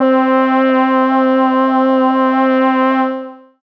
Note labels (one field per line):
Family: voice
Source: synthesizer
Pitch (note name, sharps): C4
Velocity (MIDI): 50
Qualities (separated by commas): long release